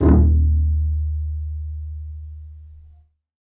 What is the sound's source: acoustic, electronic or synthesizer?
acoustic